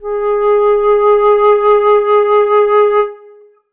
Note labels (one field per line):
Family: flute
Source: acoustic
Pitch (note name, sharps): G#4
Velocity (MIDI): 50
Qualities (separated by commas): long release, reverb